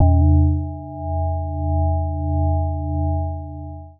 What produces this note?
synthesizer mallet percussion instrument